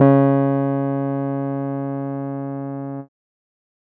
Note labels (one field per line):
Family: keyboard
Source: electronic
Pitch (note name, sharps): C#3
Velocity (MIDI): 100